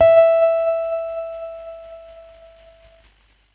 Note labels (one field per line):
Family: keyboard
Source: electronic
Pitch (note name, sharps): E5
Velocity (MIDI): 25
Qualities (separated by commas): distorted, tempo-synced